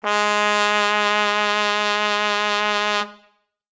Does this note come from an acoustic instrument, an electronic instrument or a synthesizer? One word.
acoustic